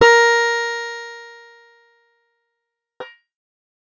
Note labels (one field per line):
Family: guitar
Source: acoustic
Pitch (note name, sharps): A#4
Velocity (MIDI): 50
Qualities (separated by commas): bright, distorted, fast decay